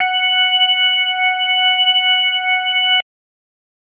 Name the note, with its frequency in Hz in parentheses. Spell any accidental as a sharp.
F#5 (740 Hz)